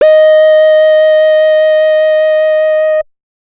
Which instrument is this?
synthesizer bass